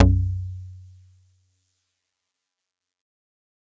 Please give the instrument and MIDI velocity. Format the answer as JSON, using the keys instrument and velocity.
{"instrument": "acoustic mallet percussion instrument", "velocity": 25}